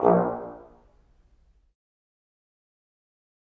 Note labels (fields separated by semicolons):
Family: brass; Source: acoustic; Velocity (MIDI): 25; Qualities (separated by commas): fast decay, percussive, reverb